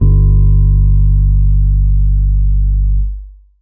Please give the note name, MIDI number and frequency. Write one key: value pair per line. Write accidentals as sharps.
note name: G1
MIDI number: 31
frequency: 49 Hz